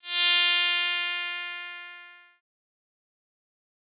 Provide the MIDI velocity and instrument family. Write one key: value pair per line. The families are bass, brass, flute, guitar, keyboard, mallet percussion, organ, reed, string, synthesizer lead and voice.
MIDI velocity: 75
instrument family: bass